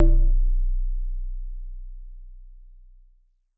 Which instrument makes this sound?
acoustic mallet percussion instrument